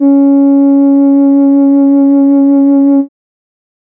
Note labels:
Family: keyboard; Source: synthesizer; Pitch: C#4; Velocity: 25; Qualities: dark

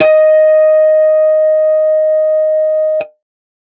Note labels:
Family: guitar; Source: electronic; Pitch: D#5; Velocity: 25; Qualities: distorted

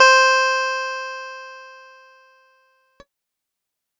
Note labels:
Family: keyboard; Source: electronic; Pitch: C5; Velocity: 127; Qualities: bright

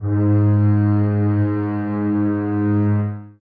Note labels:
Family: string; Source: acoustic; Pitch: G#2; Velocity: 75; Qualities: reverb

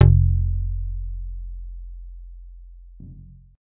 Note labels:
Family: guitar; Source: electronic; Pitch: F1; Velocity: 127

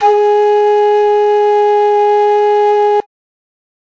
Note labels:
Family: flute; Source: acoustic; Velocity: 100

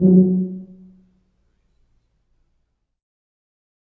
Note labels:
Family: brass; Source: acoustic; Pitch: F#3; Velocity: 25; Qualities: dark, reverb

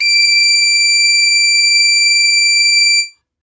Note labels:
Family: reed; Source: acoustic; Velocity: 100; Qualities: reverb

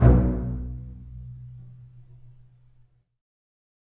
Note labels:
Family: string; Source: acoustic; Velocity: 50; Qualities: reverb

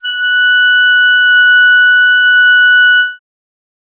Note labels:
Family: reed; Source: acoustic; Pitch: F#6; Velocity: 75

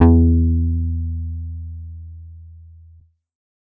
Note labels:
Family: bass; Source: synthesizer; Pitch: E2; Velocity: 127; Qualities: dark

